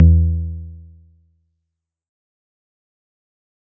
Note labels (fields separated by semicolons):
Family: guitar; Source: synthesizer; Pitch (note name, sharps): E2; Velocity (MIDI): 127; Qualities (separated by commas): dark, fast decay